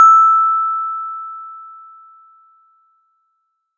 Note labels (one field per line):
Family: mallet percussion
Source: acoustic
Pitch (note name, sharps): E6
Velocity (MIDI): 25